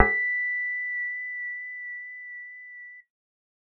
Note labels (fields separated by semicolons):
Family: bass; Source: synthesizer; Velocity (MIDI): 75; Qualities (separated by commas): reverb